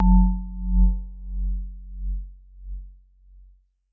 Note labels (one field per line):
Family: mallet percussion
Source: acoustic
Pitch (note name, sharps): F#1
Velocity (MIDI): 75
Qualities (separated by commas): dark, non-linear envelope